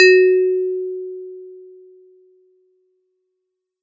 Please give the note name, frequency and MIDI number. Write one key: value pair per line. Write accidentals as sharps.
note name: F#4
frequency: 370 Hz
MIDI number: 66